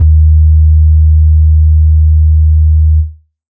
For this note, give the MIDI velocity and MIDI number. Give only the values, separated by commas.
25, 39